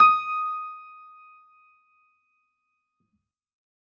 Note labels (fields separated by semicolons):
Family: keyboard; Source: acoustic; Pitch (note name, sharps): D#6; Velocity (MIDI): 127